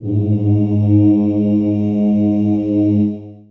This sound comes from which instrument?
acoustic voice